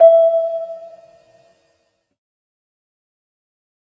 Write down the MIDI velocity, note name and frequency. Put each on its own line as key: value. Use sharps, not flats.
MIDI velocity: 100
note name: E5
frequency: 659.3 Hz